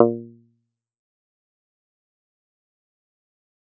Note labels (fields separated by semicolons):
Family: guitar; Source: electronic; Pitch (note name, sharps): A#2; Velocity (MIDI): 75; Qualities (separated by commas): fast decay, percussive